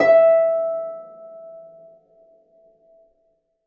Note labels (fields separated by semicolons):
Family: string; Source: acoustic; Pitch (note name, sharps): E5; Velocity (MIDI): 75; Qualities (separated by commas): reverb